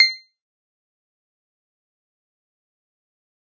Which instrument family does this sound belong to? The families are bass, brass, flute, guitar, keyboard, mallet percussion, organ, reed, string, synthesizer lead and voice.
guitar